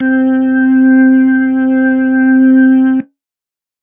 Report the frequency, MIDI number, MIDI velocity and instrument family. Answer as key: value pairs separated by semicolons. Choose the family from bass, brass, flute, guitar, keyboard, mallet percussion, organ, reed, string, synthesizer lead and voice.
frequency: 261.6 Hz; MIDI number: 60; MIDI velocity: 50; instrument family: organ